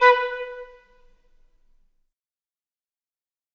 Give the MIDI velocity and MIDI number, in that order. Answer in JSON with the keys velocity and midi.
{"velocity": 25, "midi": 71}